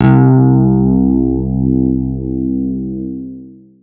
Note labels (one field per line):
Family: guitar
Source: electronic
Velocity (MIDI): 75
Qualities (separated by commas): long release